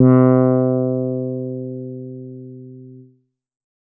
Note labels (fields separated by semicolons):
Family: bass; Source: synthesizer; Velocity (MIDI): 127